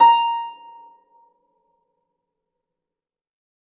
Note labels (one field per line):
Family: string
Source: acoustic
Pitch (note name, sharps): A#5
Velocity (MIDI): 100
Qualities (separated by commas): fast decay, percussive, reverb